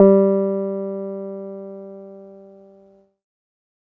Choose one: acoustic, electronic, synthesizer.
electronic